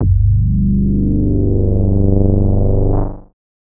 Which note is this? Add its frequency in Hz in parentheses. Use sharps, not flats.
G0 (24.5 Hz)